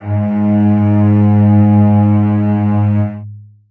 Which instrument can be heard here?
acoustic string instrument